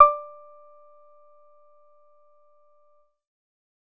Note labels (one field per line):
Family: bass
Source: synthesizer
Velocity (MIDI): 25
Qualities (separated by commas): percussive